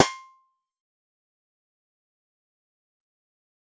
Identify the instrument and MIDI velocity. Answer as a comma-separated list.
synthesizer guitar, 75